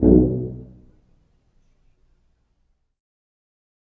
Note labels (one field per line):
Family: brass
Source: acoustic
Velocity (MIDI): 50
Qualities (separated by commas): dark, reverb